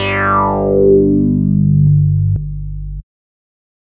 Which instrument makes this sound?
synthesizer bass